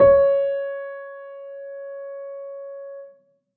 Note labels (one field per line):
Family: keyboard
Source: acoustic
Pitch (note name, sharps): C#5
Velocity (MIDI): 50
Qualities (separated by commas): dark, reverb